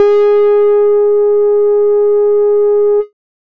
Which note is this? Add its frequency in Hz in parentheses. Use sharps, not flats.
G#4 (415.3 Hz)